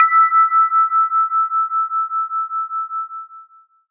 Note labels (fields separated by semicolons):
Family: guitar; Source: synthesizer; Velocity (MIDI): 25; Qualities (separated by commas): bright, long release